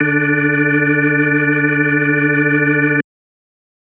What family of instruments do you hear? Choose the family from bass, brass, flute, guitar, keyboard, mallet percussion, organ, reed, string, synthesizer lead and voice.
organ